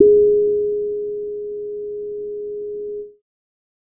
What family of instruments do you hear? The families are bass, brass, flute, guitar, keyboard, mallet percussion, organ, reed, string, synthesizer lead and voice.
bass